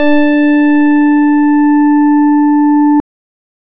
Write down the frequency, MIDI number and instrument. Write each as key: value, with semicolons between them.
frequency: 293.7 Hz; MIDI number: 62; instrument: electronic organ